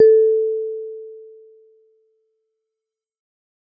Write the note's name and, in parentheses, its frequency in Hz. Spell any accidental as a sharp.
A4 (440 Hz)